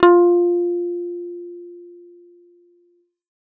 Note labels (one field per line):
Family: bass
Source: synthesizer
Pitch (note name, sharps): F4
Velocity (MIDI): 75